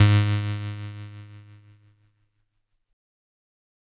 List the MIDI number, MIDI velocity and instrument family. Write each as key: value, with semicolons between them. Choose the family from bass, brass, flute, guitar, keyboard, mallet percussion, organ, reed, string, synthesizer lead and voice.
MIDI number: 44; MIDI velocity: 127; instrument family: keyboard